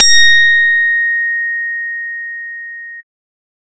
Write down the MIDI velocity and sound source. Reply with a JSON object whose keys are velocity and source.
{"velocity": 100, "source": "synthesizer"}